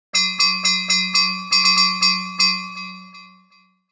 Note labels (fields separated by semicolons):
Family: mallet percussion; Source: synthesizer; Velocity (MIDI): 127; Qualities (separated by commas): bright, multiphonic, tempo-synced